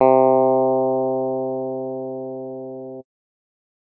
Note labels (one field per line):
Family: guitar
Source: electronic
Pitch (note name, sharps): C3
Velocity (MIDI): 50